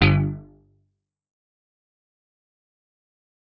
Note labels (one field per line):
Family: guitar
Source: electronic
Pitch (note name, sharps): G1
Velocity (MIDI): 50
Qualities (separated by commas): fast decay, percussive